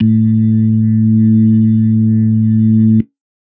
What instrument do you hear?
electronic organ